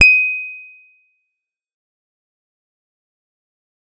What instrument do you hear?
electronic guitar